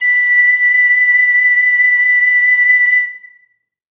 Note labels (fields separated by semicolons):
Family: flute; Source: acoustic; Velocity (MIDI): 127; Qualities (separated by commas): reverb